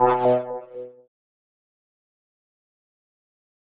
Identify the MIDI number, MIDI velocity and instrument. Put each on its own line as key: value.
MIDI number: 47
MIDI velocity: 75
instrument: electronic keyboard